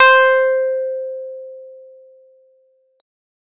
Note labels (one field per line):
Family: keyboard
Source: electronic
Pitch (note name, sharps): C5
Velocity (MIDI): 127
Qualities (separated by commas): distorted